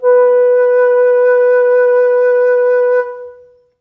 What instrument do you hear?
acoustic flute